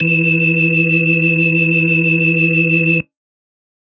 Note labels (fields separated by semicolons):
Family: organ; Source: electronic; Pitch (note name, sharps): E3; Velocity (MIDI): 25